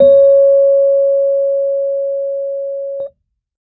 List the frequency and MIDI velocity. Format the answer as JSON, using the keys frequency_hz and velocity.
{"frequency_hz": 554.4, "velocity": 50}